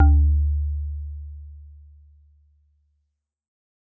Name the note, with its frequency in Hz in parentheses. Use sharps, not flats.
D2 (73.42 Hz)